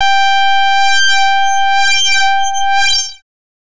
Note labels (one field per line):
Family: bass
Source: synthesizer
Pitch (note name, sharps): G5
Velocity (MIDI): 127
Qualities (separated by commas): bright, distorted, non-linear envelope